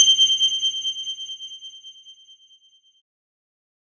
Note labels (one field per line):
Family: keyboard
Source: electronic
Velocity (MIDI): 25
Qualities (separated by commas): bright